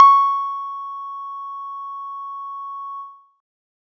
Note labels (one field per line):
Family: guitar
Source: synthesizer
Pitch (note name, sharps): C#6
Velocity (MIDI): 75